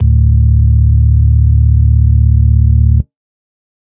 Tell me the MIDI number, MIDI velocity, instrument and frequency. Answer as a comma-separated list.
26, 50, electronic organ, 36.71 Hz